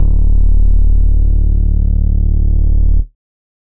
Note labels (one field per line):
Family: bass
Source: synthesizer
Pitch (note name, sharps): D1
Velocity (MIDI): 50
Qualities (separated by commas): distorted, multiphonic, tempo-synced